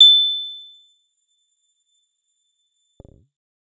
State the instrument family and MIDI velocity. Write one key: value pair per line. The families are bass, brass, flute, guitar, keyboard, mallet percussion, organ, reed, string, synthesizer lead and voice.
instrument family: bass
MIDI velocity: 75